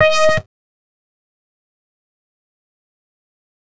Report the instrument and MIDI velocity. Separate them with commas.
synthesizer bass, 127